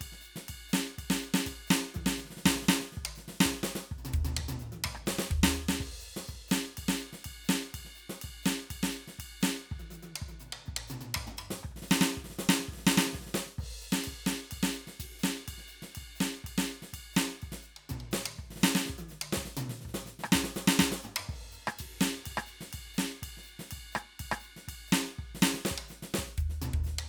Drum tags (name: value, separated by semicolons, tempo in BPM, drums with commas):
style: calypso; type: beat; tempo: 124 BPM; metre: 4/4; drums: crash, ride, ride bell, closed hi-hat, hi-hat pedal, percussion, snare, cross-stick, high tom, mid tom, floor tom, kick